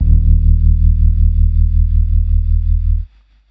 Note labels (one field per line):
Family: keyboard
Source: electronic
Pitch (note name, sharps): D#1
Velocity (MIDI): 25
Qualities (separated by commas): dark